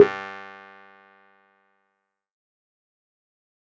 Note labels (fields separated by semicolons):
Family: keyboard; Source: electronic; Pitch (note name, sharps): G2; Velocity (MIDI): 100; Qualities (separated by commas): fast decay, percussive